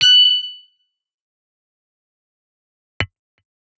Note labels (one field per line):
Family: guitar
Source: electronic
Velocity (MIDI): 50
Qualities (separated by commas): bright, distorted, fast decay, percussive